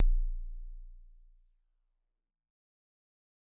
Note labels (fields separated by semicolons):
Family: mallet percussion; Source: acoustic; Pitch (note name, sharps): A#0; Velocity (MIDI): 127; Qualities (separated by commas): dark, fast decay